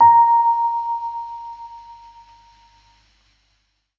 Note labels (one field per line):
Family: keyboard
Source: electronic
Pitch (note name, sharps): A#5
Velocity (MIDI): 25